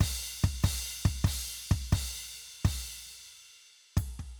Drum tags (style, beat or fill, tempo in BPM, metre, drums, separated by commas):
rock, beat, 92 BPM, 4/4, crash, ride, kick